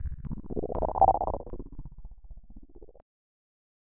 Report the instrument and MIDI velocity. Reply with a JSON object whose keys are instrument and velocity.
{"instrument": "electronic keyboard", "velocity": 75}